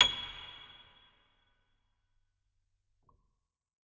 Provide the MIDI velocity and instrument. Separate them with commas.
100, electronic organ